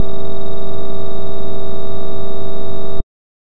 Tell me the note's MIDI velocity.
127